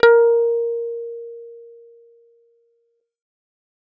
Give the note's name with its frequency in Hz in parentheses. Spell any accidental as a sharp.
A#4 (466.2 Hz)